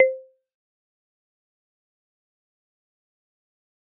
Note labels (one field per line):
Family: mallet percussion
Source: acoustic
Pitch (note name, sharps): C5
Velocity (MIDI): 50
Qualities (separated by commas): fast decay, percussive